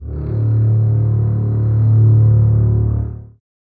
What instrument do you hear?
acoustic string instrument